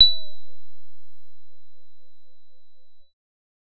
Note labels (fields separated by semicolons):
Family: bass; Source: synthesizer; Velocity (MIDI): 50; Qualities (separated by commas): bright